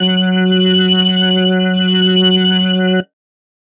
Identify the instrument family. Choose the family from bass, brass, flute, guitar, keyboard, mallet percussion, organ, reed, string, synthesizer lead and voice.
keyboard